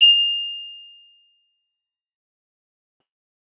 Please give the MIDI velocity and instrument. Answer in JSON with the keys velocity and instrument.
{"velocity": 127, "instrument": "acoustic guitar"}